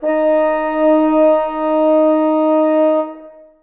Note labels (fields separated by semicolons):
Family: reed; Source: acoustic; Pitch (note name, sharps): D#4; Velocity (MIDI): 100; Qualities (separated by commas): long release, reverb